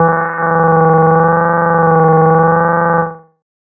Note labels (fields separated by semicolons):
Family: bass; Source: synthesizer; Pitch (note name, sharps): E3; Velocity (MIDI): 50; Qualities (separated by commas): distorted, tempo-synced